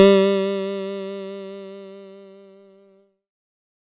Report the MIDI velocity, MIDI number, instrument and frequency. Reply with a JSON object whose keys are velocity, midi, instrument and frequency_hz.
{"velocity": 100, "midi": 55, "instrument": "electronic keyboard", "frequency_hz": 196}